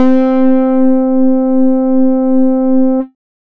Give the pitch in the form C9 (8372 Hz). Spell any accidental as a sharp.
C4 (261.6 Hz)